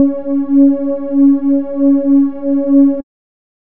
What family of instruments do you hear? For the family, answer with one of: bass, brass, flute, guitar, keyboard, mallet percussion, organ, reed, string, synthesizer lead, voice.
bass